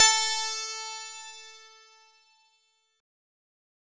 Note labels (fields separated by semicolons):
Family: synthesizer lead; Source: synthesizer; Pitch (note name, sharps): A4; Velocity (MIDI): 127; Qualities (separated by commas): bright, distorted